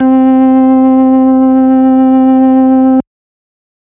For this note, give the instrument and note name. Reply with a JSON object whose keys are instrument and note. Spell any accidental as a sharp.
{"instrument": "electronic organ", "note": "C4"}